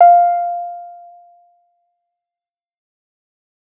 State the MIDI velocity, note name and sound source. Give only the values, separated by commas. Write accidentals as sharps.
100, F5, synthesizer